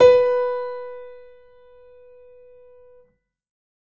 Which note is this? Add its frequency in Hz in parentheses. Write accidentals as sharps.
B4 (493.9 Hz)